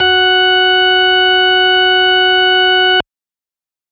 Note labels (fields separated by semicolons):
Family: organ; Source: electronic; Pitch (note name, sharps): F#4; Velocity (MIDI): 75